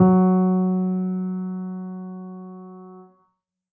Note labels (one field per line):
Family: keyboard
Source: acoustic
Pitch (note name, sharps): F#3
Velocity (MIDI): 50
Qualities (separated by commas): dark